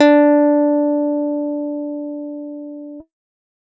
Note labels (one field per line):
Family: guitar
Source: electronic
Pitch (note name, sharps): D4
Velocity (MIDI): 50